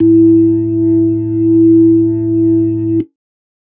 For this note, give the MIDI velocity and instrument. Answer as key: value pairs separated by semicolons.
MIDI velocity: 100; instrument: electronic keyboard